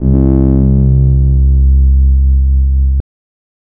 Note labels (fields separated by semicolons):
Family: bass; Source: synthesizer; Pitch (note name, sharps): C2; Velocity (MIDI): 75; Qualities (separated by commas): distorted, non-linear envelope